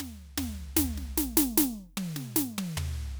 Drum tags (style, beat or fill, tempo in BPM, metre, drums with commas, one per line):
rock
fill
75 BPM
4/4
snare, high tom, floor tom